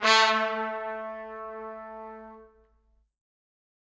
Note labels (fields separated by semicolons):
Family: brass; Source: acoustic; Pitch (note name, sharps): A3; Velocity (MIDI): 75; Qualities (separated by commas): reverb